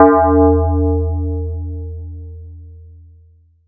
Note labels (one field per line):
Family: mallet percussion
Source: electronic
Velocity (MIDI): 127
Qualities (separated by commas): multiphonic